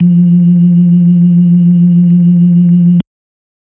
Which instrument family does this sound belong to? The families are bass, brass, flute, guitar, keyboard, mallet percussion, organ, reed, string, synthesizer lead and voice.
organ